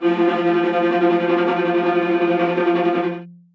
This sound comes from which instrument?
acoustic string instrument